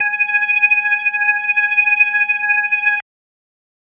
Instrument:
electronic organ